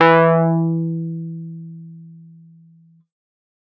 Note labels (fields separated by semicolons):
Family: keyboard; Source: electronic; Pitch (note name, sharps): E3; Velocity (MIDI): 75